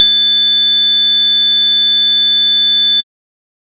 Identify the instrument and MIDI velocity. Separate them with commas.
synthesizer bass, 100